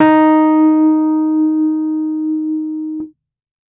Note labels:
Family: keyboard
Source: electronic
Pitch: D#4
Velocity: 127

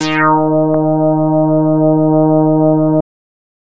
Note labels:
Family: bass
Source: synthesizer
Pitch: D#3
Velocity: 100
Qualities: distorted

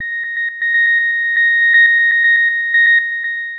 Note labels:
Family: synthesizer lead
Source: synthesizer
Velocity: 50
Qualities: long release, tempo-synced

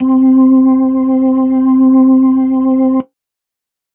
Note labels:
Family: organ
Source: electronic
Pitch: C4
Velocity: 100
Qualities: dark

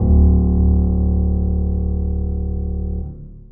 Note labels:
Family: keyboard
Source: acoustic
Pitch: D1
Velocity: 25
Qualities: long release, reverb

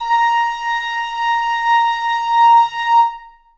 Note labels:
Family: reed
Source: acoustic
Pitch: A#5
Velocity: 25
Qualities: reverb

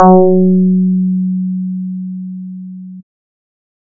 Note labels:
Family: bass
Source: synthesizer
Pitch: F#3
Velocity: 100

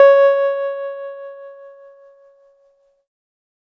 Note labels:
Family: keyboard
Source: electronic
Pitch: C#5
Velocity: 25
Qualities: distorted

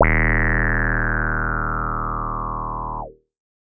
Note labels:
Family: bass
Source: synthesizer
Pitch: D#1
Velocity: 127

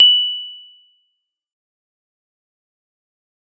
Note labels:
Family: mallet percussion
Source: acoustic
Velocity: 100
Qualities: bright, fast decay, percussive

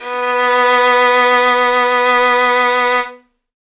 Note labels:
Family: string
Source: acoustic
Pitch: B3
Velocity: 50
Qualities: bright

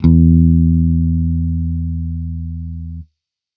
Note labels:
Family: bass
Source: electronic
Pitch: E2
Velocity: 50

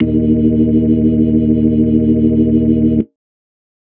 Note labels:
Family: organ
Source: electronic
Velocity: 127

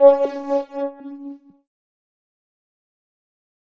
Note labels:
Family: keyboard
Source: electronic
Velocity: 25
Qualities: distorted, fast decay, non-linear envelope

